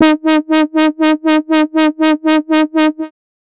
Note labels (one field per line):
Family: bass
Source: synthesizer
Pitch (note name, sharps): D#4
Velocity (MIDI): 25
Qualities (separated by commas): bright, distorted, tempo-synced